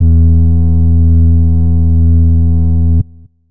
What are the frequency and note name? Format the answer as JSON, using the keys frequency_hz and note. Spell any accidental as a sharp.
{"frequency_hz": 82.41, "note": "E2"}